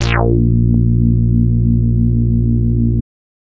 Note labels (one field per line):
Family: bass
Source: synthesizer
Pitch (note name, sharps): A#1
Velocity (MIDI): 100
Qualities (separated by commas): distorted